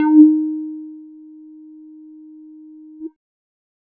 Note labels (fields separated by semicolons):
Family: bass; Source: synthesizer; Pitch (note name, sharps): D#4; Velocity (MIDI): 25; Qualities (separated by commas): dark, distorted